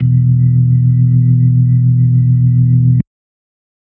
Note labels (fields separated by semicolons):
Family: organ; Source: electronic; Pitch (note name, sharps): E1; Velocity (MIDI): 50; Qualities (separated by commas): dark